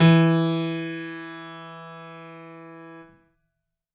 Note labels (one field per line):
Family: keyboard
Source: acoustic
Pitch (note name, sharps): E3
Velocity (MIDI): 100